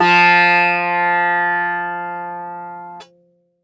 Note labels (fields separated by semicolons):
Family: guitar; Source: acoustic; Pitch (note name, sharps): F3; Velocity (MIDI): 25; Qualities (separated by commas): bright, multiphonic, reverb